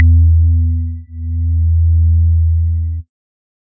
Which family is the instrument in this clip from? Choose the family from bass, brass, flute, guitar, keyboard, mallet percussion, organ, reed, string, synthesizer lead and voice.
organ